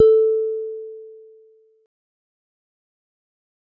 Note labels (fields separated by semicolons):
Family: guitar; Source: synthesizer; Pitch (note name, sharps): A4; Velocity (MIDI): 25; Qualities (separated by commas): dark, fast decay